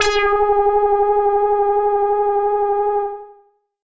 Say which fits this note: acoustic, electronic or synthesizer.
synthesizer